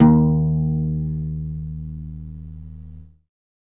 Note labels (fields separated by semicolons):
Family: guitar; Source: acoustic; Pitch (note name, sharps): D#2; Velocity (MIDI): 25; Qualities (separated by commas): reverb